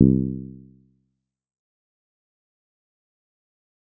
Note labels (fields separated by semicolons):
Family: bass; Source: synthesizer; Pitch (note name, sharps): C2; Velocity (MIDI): 100; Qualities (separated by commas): dark, fast decay, percussive